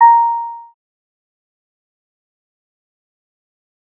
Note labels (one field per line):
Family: bass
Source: synthesizer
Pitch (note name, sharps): A#5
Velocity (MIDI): 25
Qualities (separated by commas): fast decay, percussive